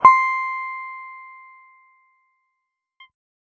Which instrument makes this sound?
electronic guitar